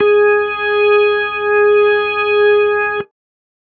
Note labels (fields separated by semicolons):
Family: organ; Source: electronic; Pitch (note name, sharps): G#4; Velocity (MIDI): 50